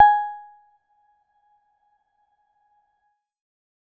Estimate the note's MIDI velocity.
75